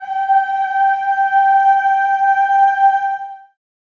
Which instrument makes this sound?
acoustic voice